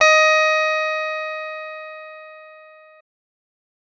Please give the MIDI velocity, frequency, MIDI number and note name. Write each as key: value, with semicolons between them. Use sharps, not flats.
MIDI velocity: 127; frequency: 622.3 Hz; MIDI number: 75; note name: D#5